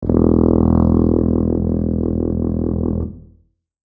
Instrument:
acoustic brass instrument